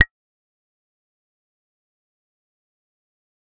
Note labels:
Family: bass; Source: synthesizer; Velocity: 25; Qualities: fast decay, percussive

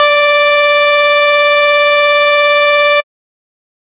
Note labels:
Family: bass; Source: synthesizer; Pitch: D5; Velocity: 50; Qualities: bright, distorted

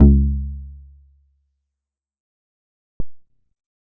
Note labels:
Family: bass; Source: synthesizer; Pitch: C#2; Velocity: 75; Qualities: dark, fast decay

